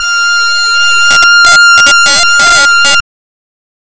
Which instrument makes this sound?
synthesizer reed instrument